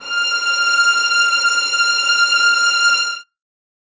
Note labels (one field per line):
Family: string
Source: acoustic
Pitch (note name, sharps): F6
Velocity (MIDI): 50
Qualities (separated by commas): reverb